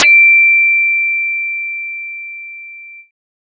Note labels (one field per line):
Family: bass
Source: synthesizer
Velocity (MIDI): 100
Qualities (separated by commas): bright